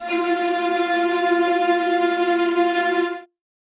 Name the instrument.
acoustic string instrument